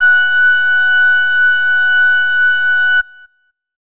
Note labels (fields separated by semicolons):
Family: flute; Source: acoustic; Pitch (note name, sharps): F#6; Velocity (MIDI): 50